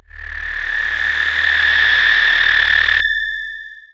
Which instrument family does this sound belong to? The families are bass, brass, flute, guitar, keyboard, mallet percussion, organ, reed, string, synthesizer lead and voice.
voice